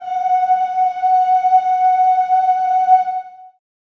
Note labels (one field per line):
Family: voice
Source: acoustic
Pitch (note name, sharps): F#5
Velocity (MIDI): 100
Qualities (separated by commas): long release, reverb